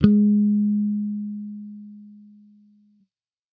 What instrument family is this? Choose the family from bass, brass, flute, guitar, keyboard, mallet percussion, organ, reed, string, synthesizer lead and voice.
bass